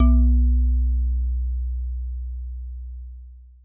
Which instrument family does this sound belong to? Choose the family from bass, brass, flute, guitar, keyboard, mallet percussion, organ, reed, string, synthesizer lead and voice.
mallet percussion